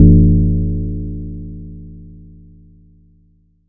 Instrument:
acoustic mallet percussion instrument